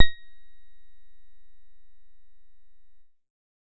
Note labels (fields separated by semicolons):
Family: bass; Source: synthesizer; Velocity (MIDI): 25